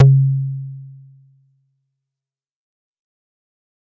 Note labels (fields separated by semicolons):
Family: bass; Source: synthesizer; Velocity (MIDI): 127; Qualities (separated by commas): fast decay